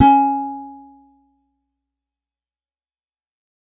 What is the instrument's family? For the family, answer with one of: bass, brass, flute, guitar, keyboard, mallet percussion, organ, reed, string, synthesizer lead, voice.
guitar